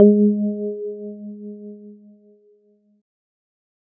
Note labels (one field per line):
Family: keyboard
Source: electronic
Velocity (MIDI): 50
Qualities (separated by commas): dark